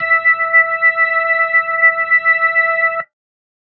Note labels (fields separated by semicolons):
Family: organ; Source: electronic; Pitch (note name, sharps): E5; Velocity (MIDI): 127